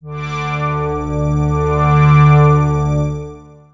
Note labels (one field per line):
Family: synthesizer lead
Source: synthesizer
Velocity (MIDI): 75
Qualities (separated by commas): bright, long release, non-linear envelope